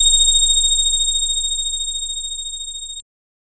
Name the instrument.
synthesizer bass